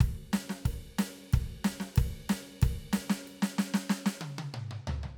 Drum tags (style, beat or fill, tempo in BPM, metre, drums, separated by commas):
rock, beat, 92 BPM, 4/4, ride, snare, high tom, mid tom, floor tom, kick